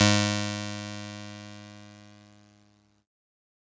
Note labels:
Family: keyboard; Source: electronic; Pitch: G#2; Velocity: 25; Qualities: bright, distorted

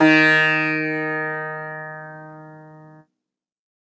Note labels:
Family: guitar; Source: acoustic; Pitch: D#3; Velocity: 50

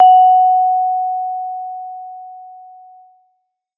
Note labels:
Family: mallet percussion; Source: acoustic; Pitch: F#5; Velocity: 127

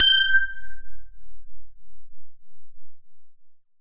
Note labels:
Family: synthesizer lead; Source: synthesizer; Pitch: G6; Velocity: 127; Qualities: long release

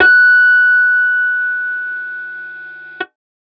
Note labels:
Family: guitar; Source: electronic; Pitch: F#6; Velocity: 50; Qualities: distorted

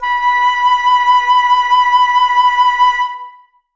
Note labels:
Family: flute; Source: acoustic; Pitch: B5; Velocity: 127; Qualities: reverb

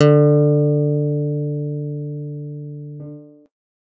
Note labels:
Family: guitar; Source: electronic; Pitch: D3; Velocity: 100

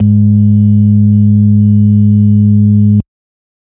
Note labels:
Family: organ; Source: electronic; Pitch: G#2; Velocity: 100

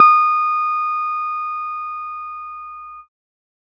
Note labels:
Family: keyboard; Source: electronic; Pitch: D#6; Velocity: 100

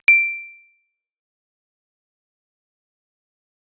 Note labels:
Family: bass; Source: synthesizer; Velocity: 75; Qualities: fast decay, percussive

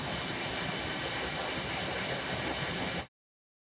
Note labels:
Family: keyboard; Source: synthesizer; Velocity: 100; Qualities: bright

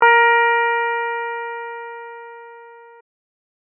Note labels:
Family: keyboard; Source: electronic; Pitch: A#4; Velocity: 25

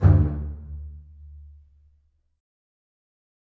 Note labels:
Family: string; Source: acoustic; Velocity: 127; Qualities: fast decay, reverb

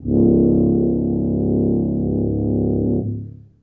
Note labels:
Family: brass; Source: acoustic; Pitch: C#1; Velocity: 25; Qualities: dark, long release, reverb

